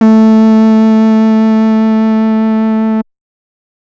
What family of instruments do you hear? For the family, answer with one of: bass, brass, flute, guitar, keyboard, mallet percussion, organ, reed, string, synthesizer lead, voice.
bass